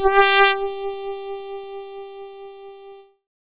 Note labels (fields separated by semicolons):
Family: keyboard; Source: synthesizer; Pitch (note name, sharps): G4; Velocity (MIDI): 100; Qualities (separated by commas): bright, distorted